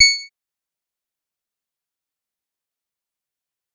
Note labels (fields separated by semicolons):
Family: bass; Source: synthesizer; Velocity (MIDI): 25; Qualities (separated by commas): bright, distorted, fast decay, percussive